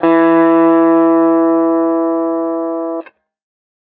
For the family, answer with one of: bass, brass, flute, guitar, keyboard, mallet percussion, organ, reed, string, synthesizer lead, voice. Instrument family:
guitar